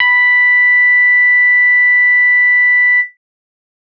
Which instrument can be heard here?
synthesizer bass